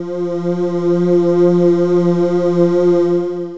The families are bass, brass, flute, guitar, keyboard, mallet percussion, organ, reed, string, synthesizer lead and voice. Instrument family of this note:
voice